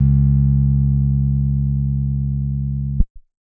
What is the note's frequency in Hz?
69.3 Hz